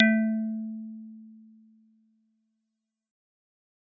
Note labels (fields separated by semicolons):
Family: guitar; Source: synthesizer; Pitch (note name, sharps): A3; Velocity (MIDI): 127; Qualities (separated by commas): dark, fast decay